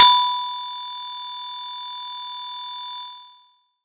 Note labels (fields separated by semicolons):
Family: mallet percussion; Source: acoustic; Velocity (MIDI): 50; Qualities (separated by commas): distorted